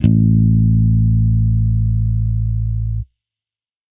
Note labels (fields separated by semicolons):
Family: bass; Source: electronic; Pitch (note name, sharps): A1; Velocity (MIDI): 75; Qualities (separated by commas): distorted